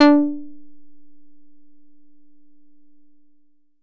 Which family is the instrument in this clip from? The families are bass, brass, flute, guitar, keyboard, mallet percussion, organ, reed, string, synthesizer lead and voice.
guitar